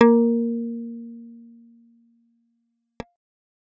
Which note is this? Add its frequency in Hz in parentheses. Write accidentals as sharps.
A#3 (233.1 Hz)